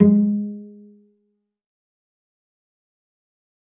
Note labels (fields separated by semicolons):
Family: string; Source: acoustic; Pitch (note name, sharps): G#3; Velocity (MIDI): 100; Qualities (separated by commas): dark, fast decay, reverb